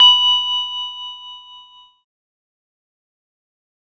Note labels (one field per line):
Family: keyboard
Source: electronic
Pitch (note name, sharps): B5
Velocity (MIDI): 25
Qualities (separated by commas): fast decay, reverb